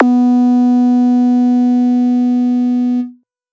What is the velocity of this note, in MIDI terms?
127